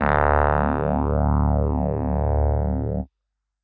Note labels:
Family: keyboard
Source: electronic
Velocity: 127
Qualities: distorted

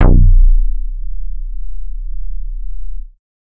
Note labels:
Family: bass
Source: synthesizer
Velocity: 100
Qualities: distorted

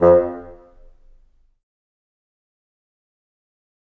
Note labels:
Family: reed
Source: acoustic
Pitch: F2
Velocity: 75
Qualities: fast decay, percussive, reverb

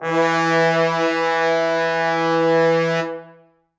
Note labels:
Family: brass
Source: acoustic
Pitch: E3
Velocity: 127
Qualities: bright, reverb

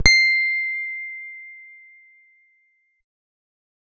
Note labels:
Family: guitar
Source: electronic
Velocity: 75

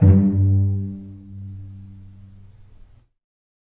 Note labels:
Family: string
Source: acoustic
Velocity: 75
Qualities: dark, reverb

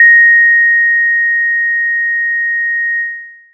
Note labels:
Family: mallet percussion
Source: acoustic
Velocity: 75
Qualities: long release

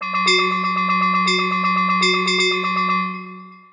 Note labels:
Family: mallet percussion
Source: synthesizer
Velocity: 25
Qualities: long release, multiphonic, tempo-synced

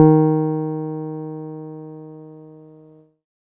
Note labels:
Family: keyboard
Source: electronic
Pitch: D#3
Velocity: 75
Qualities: dark

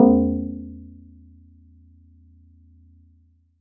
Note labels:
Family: mallet percussion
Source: acoustic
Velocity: 50

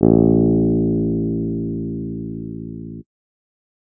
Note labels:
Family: keyboard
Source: electronic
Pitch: A1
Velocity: 50

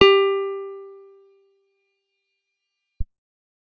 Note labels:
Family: guitar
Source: acoustic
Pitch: G4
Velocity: 50

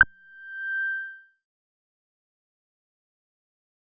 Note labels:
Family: bass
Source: synthesizer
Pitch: G6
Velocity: 25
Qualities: fast decay

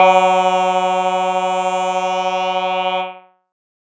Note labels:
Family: keyboard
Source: electronic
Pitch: F#3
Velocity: 100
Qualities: bright, distorted, multiphonic

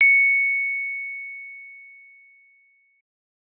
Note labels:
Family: keyboard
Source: electronic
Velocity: 127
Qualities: bright

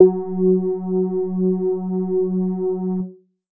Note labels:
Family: keyboard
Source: electronic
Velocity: 75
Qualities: distorted

